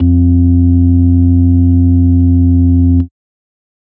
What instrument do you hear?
electronic organ